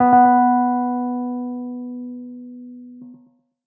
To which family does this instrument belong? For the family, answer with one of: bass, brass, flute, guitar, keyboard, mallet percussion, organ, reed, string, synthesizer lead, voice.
keyboard